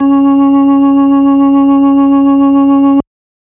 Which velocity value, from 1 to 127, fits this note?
50